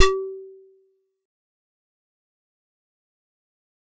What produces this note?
acoustic keyboard